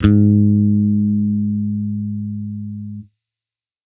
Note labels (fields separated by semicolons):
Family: bass; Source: electronic; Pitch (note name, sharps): G#2; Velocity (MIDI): 127